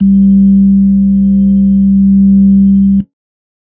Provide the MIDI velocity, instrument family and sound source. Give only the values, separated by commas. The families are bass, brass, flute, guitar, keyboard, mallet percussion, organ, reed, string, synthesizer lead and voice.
100, keyboard, electronic